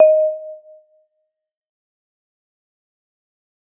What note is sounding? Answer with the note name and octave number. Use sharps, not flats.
D#5